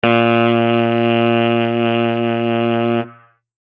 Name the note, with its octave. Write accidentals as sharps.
A#2